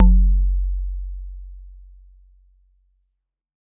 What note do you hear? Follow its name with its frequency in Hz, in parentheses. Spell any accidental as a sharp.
F#1 (46.25 Hz)